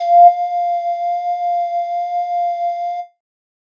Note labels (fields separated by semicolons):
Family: flute; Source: synthesizer; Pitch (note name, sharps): F5; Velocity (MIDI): 25; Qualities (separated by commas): distorted